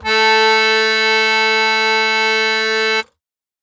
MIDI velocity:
127